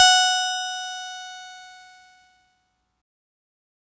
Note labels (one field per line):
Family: keyboard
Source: electronic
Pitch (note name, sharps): F#5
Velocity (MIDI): 50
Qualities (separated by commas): bright, distorted